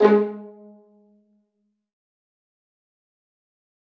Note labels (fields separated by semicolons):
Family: string; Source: acoustic; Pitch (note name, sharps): G#3; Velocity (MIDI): 127; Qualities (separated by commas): fast decay, percussive, reverb